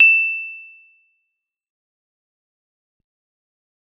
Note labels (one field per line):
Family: guitar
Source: electronic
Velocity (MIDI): 75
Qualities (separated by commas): bright, fast decay, percussive